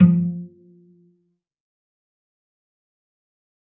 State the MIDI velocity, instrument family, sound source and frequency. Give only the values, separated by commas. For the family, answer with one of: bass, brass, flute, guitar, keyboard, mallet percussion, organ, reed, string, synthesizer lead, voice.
50, string, acoustic, 174.6 Hz